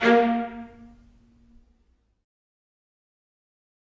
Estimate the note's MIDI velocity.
25